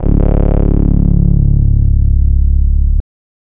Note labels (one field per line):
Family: bass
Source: synthesizer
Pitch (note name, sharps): C#1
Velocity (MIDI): 100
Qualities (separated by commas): distorted, non-linear envelope